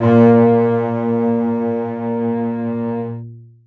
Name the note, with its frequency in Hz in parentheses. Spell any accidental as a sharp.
A#2 (116.5 Hz)